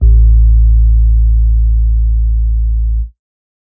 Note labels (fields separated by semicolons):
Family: keyboard; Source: electronic; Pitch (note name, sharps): A1; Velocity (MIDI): 25; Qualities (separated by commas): dark